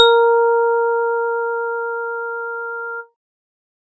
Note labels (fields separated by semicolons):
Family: organ; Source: electronic; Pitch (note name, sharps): A#4; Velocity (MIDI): 100